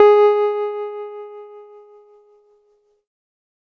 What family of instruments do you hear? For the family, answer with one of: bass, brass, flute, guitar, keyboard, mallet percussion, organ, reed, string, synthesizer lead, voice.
keyboard